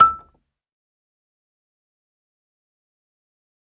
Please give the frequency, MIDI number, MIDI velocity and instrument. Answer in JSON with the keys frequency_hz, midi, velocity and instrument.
{"frequency_hz": 1319, "midi": 88, "velocity": 25, "instrument": "acoustic mallet percussion instrument"}